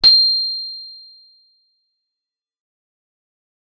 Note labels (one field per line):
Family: guitar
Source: acoustic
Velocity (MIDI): 50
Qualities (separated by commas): bright, distorted, fast decay